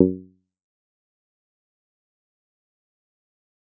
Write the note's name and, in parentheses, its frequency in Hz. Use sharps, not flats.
F#2 (92.5 Hz)